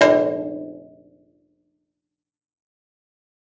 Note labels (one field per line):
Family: guitar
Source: acoustic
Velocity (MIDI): 75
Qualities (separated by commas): fast decay